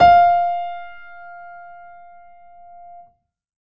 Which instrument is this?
acoustic keyboard